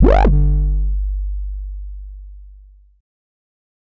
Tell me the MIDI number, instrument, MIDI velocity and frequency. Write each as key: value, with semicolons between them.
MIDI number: 31; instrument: synthesizer bass; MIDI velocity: 75; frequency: 49 Hz